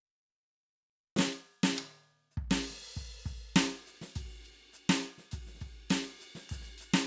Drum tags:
Brazilian
beat
101 BPM
4/4
crash, ride, ride bell, closed hi-hat, open hi-hat, hi-hat pedal, percussion, snare, kick

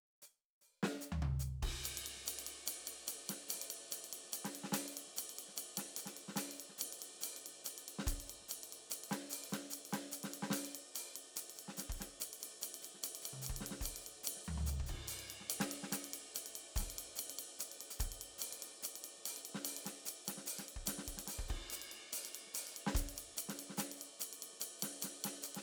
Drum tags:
fast jazz
beat
290 BPM
4/4
crash, ride, closed hi-hat, hi-hat pedal, snare, high tom, floor tom, kick

